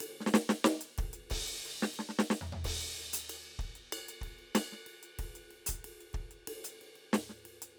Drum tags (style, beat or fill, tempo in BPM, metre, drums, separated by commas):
rock, beat, 93 BPM, 4/4, crash, ride, ride bell, closed hi-hat, hi-hat pedal, snare, cross-stick, floor tom, kick